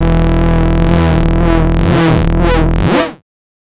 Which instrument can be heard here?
synthesizer bass